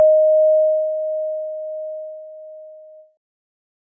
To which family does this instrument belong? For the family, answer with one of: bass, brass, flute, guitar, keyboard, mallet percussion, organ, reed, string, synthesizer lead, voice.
keyboard